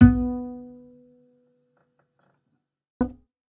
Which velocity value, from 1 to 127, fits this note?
50